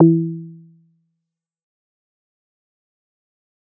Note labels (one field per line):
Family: bass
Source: synthesizer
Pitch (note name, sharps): E3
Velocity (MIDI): 100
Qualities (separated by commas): dark, fast decay, percussive